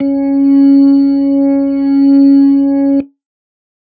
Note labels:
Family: organ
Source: electronic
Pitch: C#4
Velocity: 100

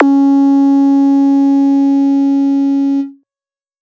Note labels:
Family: bass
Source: synthesizer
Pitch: C#4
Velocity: 127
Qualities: distorted

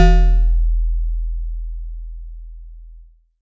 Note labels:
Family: mallet percussion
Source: acoustic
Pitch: E1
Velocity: 75

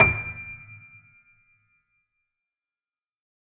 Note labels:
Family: keyboard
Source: acoustic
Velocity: 75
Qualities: fast decay, percussive

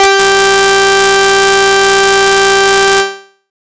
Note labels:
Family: bass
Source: synthesizer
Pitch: G4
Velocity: 127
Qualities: bright, distorted

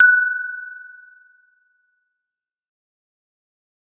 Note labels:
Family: mallet percussion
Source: acoustic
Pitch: F#6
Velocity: 75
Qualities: fast decay

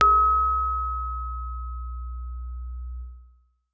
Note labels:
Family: keyboard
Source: acoustic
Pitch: B1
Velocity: 100

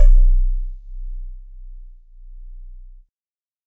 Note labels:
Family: keyboard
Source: electronic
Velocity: 75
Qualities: multiphonic

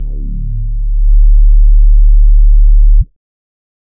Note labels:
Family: bass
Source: synthesizer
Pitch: D1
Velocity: 25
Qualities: dark, distorted

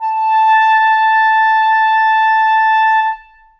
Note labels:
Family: reed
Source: acoustic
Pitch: A5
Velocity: 100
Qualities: reverb

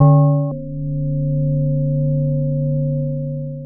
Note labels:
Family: mallet percussion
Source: synthesizer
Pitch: D3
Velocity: 100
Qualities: long release, multiphonic

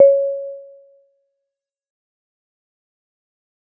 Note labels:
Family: mallet percussion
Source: acoustic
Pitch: C#5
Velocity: 25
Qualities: fast decay, percussive

